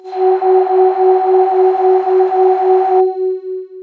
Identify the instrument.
synthesizer voice